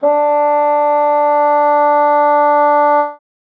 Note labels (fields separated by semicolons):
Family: reed; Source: acoustic; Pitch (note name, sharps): D4; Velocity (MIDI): 100